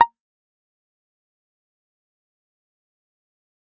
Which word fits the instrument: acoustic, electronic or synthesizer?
electronic